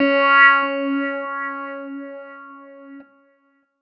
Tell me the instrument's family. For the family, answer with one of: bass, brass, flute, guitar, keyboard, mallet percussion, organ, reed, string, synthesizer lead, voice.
keyboard